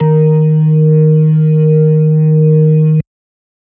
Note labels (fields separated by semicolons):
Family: organ; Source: electronic; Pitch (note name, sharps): D#3; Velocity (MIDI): 127